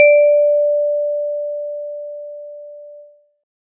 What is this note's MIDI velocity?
50